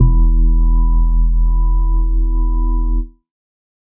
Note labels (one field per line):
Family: organ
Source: electronic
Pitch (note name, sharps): E1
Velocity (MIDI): 25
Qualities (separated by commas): dark